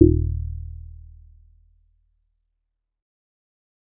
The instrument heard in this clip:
synthesizer bass